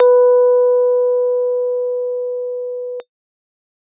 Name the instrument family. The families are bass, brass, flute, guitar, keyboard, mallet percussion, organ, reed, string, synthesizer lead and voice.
keyboard